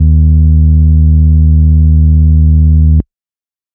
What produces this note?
electronic organ